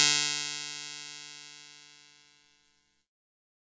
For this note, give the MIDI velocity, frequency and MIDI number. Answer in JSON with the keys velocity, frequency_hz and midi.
{"velocity": 50, "frequency_hz": 146.8, "midi": 50}